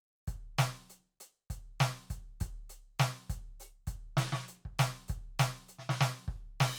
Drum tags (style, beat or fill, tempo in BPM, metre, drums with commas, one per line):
rock
beat
100 BPM
4/4
crash, closed hi-hat, open hi-hat, hi-hat pedal, snare, kick